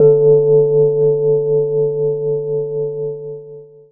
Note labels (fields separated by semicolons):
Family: keyboard; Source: electronic; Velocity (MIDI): 75; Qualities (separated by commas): long release, reverb